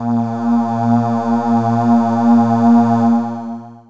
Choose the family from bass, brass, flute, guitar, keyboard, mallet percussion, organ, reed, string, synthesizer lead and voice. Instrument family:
voice